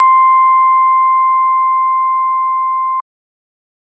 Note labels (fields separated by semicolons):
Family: organ; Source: electronic; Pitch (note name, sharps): C6; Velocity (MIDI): 50